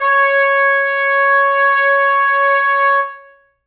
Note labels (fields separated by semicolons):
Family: brass; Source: acoustic; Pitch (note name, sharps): C#5; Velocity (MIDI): 25; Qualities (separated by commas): reverb